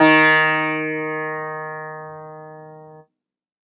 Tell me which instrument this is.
acoustic guitar